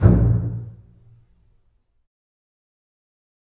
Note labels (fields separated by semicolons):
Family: string; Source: acoustic; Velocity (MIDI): 50; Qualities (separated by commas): fast decay, reverb